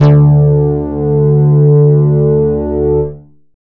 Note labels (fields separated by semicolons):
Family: bass; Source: synthesizer; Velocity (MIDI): 75; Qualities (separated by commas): distorted